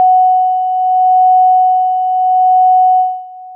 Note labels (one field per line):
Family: synthesizer lead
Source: synthesizer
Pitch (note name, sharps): F#5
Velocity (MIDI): 25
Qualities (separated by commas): long release